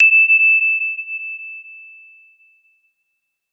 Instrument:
acoustic mallet percussion instrument